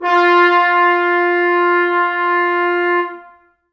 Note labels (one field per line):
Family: brass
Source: acoustic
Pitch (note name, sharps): F4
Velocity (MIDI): 50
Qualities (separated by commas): reverb